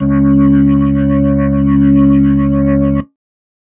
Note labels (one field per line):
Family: keyboard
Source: electronic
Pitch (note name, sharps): C#2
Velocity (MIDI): 127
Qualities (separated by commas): distorted